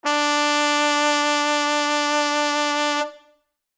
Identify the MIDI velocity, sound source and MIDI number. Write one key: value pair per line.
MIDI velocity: 127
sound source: acoustic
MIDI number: 62